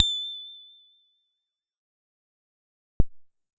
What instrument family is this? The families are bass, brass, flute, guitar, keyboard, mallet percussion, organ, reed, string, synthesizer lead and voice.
bass